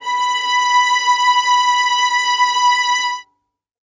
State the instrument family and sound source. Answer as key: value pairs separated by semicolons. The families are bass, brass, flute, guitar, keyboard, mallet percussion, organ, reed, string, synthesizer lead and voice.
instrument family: string; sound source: acoustic